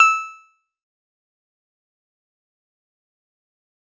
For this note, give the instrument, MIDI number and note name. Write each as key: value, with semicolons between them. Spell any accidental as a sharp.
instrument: synthesizer guitar; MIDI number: 88; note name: E6